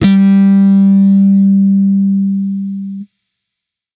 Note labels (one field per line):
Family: bass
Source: electronic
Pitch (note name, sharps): G3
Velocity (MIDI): 127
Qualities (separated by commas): distorted